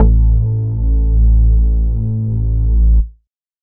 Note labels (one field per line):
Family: bass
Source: synthesizer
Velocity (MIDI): 100